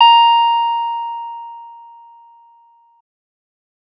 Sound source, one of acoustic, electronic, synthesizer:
synthesizer